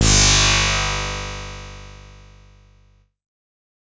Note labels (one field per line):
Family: bass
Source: synthesizer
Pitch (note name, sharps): G1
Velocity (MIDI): 75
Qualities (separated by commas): bright, distorted